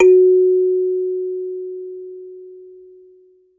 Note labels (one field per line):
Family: mallet percussion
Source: acoustic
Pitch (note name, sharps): F#4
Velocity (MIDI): 127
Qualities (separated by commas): reverb